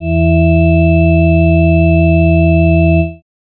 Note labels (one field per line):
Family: organ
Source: electronic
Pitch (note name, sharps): E2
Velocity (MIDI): 75